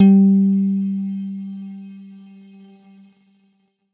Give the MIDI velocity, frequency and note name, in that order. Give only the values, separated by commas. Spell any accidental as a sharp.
100, 196 Hz, G3